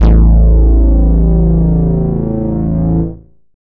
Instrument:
synthesizer bass